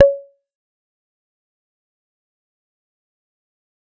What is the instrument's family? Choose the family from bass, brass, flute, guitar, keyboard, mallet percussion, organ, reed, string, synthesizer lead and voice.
bass